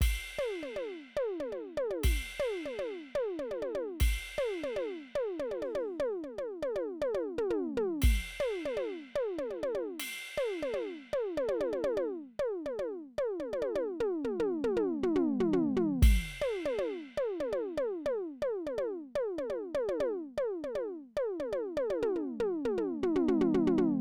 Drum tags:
jazz
beat
120 BPM
4/4
ride, open hi-hat, high tom, mid tom, floor tom, kick

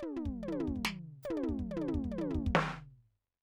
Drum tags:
half-time rock
fill
140 BPM
4/4
hi-hat pedal, snare, high tom, floor tom, kick

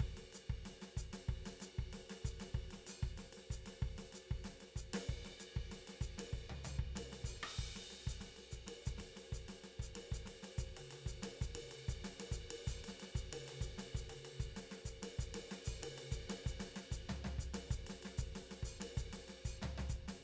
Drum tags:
Brazilian baião
beat
95 BPM
4/4
ride, hi-hat pedal, snare, cross-stick, high tom, floor tom, kick

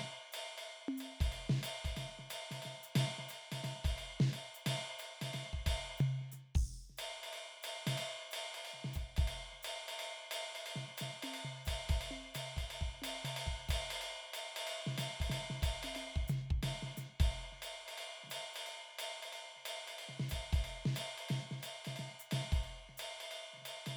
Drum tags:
medium-fast jazz
beat
180 BPM
4/4
crash, ride, hi-hat pedal, snare, high tom, floor tom, kick

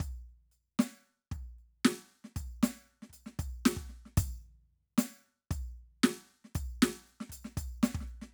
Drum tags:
funk
beat
115 BPM
4/4
percussion, snare, kick

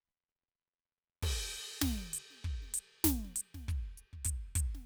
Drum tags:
soul
fill
98 BPM
4/4
crash, closed hi-hat, snare, kick

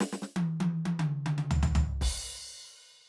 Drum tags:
rock
beat
120 BPM
4/4
crash, snare, high tom, mid tom, floor tom, kick

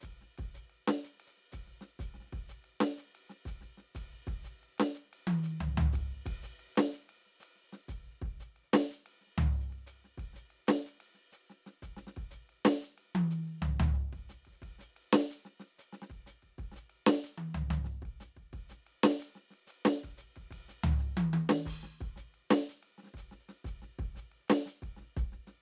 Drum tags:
Afro-Cuban bembé
beat
122 BPM
4/4
crash, ride, hi-hat pedal, snare, high tom, floor tom, kick

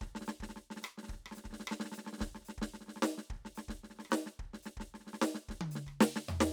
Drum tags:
Brazilian baião
beat
110 BPM
4/4
hi-hat pedal, snare, cross-stick, high tom, floor tom, kick

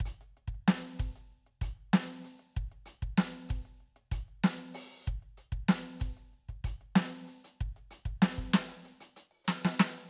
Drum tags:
rock
beat
95 BPM
4/4
closed hi-hat, open hi-hat, hi-hat pedal, snare, kick

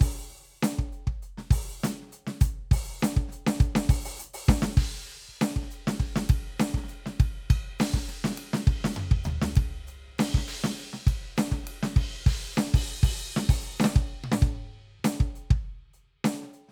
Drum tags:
Latin funk
beat
100 BPM
4/4
crash, ride, ride bell, closed hi-hat, open hi-hat, hi-hat pedal, snare, high tom, mid tom, floor tom, kick

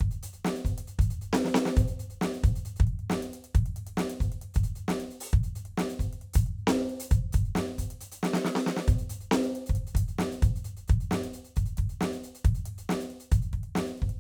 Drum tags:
rock
beat
135 BPM
4/4
closed hi-hat, open hi-hat, snare, kick

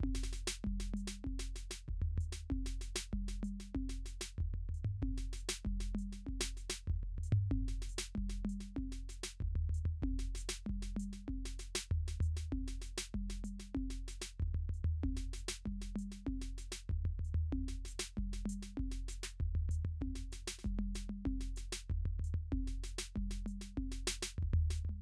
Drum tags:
samba-reggae
beat
96 BPM
4/4
hi-hat pedal, snare, high tom, mid tom, floor tom, kick

